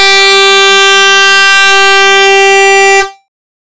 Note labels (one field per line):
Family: bass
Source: synthesizer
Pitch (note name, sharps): G4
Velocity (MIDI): 100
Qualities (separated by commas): bright, distorted